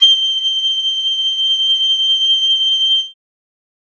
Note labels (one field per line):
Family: flute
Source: acoustic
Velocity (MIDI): 100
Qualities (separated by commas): bright